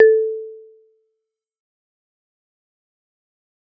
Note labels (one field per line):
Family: mallet percussion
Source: acoustic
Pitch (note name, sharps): A4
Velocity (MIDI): 75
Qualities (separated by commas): fast decay, percussive